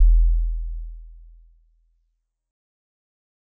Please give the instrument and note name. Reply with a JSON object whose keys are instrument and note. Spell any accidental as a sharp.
{"instrument": "acoustic mallet percussion instrument", "note": "E1"}